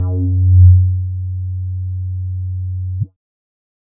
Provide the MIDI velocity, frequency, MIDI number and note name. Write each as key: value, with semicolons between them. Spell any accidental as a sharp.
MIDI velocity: 25; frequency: 92.5 Hz; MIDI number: 42; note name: F#2